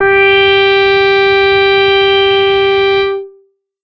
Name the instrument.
synthesizer bass